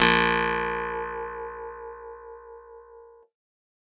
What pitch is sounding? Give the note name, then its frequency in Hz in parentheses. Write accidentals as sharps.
A#1 (58.27 Hz)